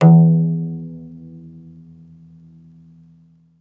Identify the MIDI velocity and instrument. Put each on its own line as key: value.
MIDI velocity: 127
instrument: acoustic guitar